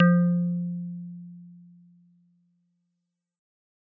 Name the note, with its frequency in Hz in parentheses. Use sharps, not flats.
F3 (174.6 Hz)